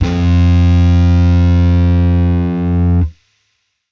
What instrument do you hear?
electronic bass